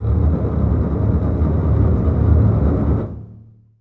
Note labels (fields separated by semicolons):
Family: string; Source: acoustic; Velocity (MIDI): 100; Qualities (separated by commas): long release, non-linear envelope, reverb